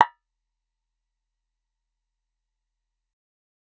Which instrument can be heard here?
synthesizer bass